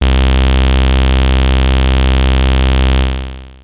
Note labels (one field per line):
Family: bass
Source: synthesizer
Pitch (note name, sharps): C2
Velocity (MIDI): 75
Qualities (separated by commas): bright, distorted, long release